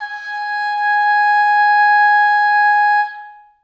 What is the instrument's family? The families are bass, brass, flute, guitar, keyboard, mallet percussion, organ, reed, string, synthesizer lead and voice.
reed